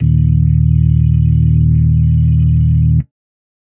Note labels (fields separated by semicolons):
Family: organ; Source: electronic; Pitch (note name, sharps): D#1; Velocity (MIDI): 100; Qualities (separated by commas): dark